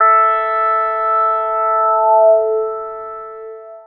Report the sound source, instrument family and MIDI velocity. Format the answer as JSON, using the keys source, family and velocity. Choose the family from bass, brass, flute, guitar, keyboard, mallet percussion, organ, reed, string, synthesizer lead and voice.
{"source": "synthesizer", "family": "synthesizer lead", "velocity": 100}